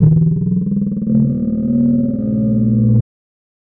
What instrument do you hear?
synthesizer voice